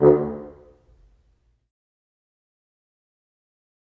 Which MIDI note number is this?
38